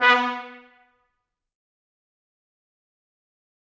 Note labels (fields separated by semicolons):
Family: brass; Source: acoustic; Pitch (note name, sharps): B3; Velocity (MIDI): 127; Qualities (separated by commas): bright, fast decay, percussive, reverb